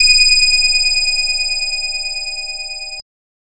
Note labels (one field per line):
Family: bass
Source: synthesizer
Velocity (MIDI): 100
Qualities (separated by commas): bright, distorted, multiphonic